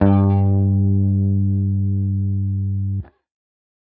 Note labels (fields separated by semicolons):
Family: guitar; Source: electronic; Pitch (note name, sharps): G2; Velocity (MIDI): 127